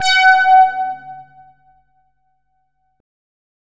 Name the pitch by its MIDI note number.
78